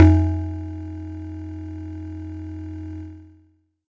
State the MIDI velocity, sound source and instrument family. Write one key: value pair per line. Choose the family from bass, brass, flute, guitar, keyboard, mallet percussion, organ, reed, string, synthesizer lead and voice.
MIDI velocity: 75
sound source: acoustic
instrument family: mallet percussion